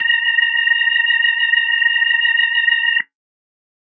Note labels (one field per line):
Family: organ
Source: electronic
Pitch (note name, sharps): A#5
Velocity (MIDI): 25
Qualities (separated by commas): reverb